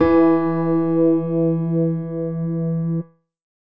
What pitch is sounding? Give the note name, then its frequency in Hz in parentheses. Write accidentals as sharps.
E3 (164.8 Hz)